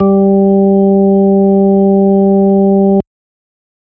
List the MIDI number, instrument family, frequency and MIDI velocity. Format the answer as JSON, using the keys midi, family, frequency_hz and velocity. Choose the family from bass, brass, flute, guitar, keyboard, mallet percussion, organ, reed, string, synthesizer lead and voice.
{"midi": 55, "family": "organ", "frequency_hz": 196, "velocity": 25}